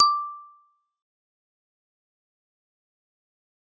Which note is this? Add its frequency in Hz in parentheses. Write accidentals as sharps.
D6 (1175 Hz)